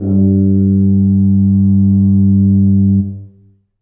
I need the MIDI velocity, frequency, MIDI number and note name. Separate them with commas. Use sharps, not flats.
75, 98 Hz, 43, G2